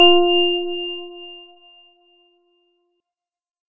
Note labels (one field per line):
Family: organ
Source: electronic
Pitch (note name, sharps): F4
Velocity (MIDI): 75